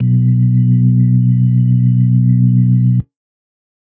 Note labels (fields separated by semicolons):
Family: organ; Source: electronic; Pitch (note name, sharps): B1; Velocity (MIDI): 127; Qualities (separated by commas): dark